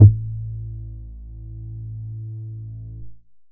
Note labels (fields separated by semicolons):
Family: bass; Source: synthesizer; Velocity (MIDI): 25; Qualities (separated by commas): distorted